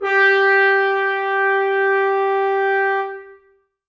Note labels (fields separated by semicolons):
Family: brass; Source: acoustic; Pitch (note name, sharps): G4; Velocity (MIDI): 25; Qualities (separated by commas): reverb